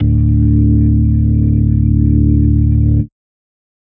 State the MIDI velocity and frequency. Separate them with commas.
50, 36.71 Hz